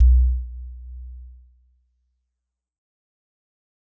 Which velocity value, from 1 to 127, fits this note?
50